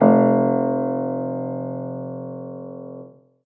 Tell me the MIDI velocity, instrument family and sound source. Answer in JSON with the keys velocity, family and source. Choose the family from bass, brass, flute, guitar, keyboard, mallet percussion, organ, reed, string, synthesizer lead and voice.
{"velocity": 75, "family": "keyboard", "source": "acoustic"}